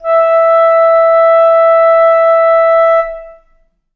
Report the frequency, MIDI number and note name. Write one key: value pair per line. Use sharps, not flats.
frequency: 659.3 Hz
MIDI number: 76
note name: E5